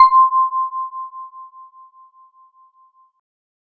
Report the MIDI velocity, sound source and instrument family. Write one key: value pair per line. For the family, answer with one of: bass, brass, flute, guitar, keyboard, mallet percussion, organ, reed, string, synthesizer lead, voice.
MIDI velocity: 25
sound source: electronic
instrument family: keyboard